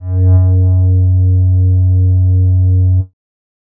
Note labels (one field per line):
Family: bass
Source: synthesizer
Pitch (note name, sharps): F#2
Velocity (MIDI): 100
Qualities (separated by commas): dark